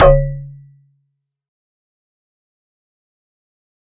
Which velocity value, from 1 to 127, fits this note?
75